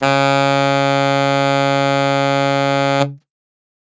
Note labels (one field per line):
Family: reed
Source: acoustic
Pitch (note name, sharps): C#3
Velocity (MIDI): 100